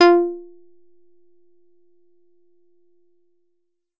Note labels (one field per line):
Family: guitar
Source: synthesizer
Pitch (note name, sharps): F4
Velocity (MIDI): 75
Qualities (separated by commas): percussive